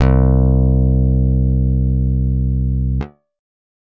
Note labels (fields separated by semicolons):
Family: guitar; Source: acoustic; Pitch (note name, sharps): C2; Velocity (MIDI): 75